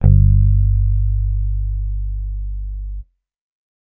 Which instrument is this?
electronic bass